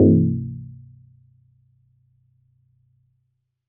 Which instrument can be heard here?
acoustic mallet percussion instrument